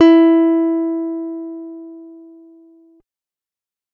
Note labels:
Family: guitar; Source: acoustic; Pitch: E4; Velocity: 100

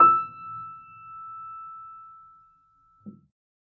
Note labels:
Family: keyboard; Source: acoustic; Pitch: E6; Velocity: 25

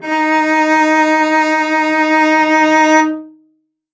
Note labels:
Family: string; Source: acoustic; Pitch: D#4; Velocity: 127; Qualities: bright, reverb

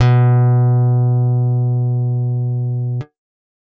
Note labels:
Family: guitar; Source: acoustic; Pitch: B2; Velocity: 100

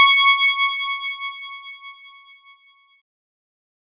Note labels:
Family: keyboard; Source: electronic; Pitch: C#6; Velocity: 100

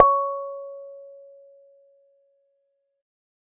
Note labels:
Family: bass; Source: synthesizer; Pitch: C#5; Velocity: 127

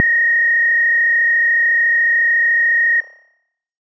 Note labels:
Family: bass; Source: synthesizer; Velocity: 127

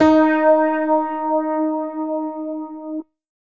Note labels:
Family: keyboard; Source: electronic; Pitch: D#4; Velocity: 127; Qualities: reverb

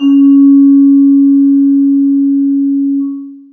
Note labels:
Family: mallet percussion; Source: acoustic; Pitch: C#4; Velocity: 25; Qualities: long release, reverb

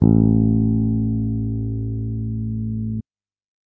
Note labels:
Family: bass; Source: electronic; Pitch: A1; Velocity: 75

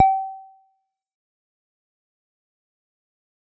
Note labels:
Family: bass; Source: synthesizer; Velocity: 127; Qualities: fast decay, percussive

